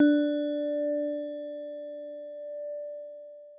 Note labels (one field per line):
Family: mallet percussion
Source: acoustic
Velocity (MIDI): 127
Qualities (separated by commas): bright